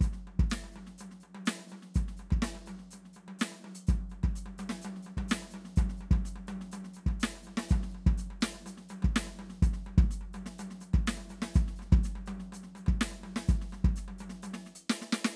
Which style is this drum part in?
prog rock